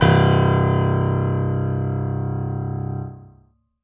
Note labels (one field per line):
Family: keyboard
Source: acoustic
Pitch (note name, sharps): C1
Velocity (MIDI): 127